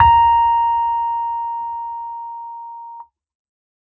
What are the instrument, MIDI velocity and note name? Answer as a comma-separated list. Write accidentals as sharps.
electronic keyboard, 100, A#5